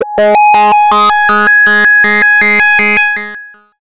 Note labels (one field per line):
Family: bass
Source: synthesizer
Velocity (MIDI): 75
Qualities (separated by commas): bright, distorted, long release, multiphonic, tempo-synced